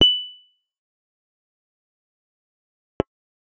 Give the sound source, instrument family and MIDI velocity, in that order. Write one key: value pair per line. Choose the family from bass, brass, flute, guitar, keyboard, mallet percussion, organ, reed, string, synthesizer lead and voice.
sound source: synthesizer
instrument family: bass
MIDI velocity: 25